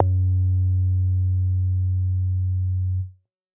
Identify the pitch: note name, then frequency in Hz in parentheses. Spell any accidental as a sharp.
F#2 (92.5 Hz)